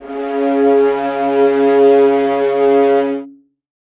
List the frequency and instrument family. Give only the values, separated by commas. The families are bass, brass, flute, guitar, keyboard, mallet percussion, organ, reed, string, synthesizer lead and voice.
138.6 Hz, string